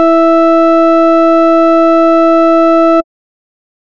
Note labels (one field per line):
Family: bass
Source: synthesizer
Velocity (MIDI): 127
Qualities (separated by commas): distorted